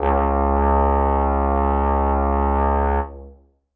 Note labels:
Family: brass; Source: acoustic; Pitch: C#2; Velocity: 25; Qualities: reverb

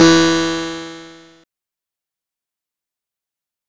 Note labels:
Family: guitar; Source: electronic; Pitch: E3; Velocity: 25; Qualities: bright, distorted, fast decay

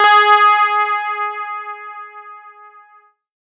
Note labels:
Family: guitar; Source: electronic; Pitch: G#4; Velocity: 100

